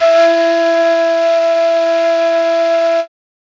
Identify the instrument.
acoustic flute